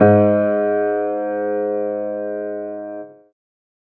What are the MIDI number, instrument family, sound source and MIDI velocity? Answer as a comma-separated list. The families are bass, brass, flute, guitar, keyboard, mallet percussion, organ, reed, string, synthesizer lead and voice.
44, keyboard, acoustic, 127